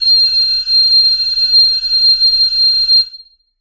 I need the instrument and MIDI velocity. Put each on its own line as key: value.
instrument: acoustic flute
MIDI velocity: 127